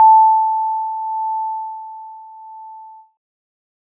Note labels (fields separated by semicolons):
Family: keyboard; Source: electronic; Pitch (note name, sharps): A5; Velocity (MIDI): 127; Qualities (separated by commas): multiphonic